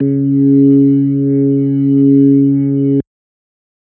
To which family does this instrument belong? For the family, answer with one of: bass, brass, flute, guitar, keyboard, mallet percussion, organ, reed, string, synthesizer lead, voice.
organ